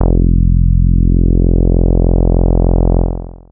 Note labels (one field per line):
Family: bass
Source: synthesizer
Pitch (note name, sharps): F1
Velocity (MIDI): 127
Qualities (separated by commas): distorted, long release